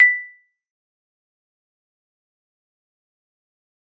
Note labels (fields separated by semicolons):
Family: mallet percussion; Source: acoustic; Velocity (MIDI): 127; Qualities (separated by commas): fast decay, percussive